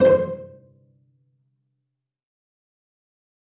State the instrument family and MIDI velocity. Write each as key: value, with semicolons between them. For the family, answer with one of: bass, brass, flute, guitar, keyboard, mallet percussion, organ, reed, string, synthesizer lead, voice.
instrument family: string; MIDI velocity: 75